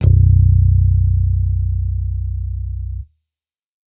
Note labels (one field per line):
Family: bass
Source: electronic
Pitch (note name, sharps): B0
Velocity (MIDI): 100